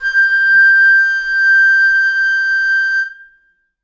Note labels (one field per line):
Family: flute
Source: acoustic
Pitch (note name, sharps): G6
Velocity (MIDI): 25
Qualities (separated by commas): reverb